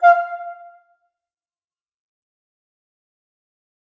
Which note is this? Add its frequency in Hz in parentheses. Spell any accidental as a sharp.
F5 (698.5 Hz)